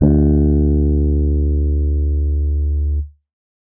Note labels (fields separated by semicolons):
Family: keyboard; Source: electronic; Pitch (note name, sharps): D2; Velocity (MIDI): 100; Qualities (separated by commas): distorted